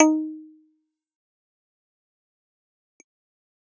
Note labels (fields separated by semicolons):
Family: keyboard; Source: electronic; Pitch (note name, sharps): D#4; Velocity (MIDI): 100; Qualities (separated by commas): fast decay, percussive